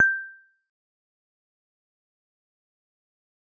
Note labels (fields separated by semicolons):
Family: mallet percussion; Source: acoustic; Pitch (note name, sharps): G6; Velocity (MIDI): 50; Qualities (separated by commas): fast decay, percussive